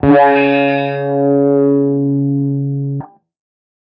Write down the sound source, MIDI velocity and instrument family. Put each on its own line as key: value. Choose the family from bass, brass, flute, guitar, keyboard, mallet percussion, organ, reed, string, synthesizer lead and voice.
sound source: electronic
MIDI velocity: 127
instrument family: guitar